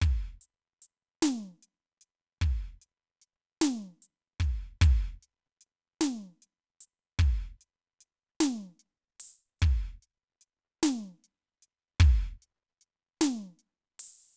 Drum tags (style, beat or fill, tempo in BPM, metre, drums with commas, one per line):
rock
beat
50 BPM
4/4
closed hi-hat, open hi-hat, hi-hat pedal, snare, kick